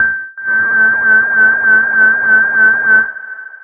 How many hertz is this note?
1568 Hz